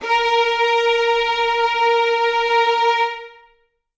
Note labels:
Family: string; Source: acoustic; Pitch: A#4; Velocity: 127; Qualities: reverb

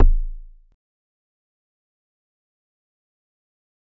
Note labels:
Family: mallet percussion; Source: acoustic; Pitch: A0; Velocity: 25; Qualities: fast decay, percussive

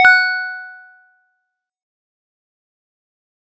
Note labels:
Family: mallet percussion; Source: acoustic; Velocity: 100; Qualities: fast decay, multiphonic

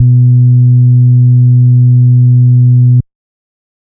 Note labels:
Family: organ; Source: electronic; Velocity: 127; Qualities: bright, distorted

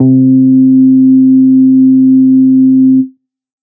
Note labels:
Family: bass; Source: synthesizer; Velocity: 50

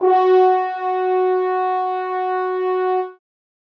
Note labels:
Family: brass; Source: acoustic; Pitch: F#4; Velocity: 75; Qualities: reverb

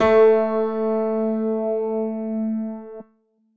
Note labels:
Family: keyboard; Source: electronic; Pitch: A3; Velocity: 100

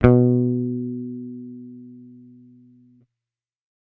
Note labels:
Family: bass; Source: electronic; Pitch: B2; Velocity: 127

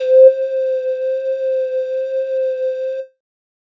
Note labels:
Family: flute; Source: synthesizer; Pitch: C5; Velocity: 25; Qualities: distorted

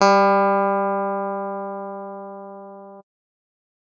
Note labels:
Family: keyboard; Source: electronic; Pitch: G3; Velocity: 100

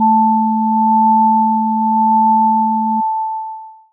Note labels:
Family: mallet percussion; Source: electronic; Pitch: A3; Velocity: 25; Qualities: long release

